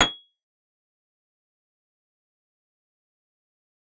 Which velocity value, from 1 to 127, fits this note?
127